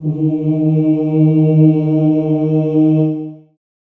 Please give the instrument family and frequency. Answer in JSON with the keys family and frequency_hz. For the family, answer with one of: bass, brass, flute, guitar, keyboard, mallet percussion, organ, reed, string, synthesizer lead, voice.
{"family": "voice", "frequency_hz": 155.6}